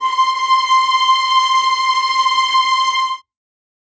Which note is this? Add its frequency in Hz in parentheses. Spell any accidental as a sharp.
C6 (1047 Hz)